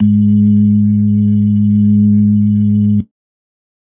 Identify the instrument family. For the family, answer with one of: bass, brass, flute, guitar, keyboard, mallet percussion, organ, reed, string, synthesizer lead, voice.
organ